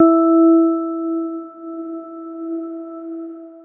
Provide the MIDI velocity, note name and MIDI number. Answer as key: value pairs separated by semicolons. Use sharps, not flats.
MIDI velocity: 50; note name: E4; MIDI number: 64